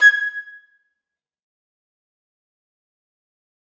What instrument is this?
acoustic flute